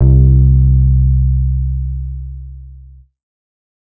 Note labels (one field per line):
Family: bass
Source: synthesizer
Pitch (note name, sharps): C2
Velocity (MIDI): 25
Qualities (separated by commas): distorted